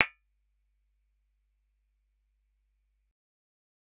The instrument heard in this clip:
synthesizer bass